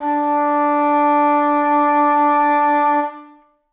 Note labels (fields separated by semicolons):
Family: reed; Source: acoustic; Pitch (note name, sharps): D4; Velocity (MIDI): 25; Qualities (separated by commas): reverb